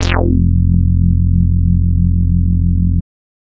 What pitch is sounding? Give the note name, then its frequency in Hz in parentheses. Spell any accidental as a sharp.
F1 (43.65 Hz)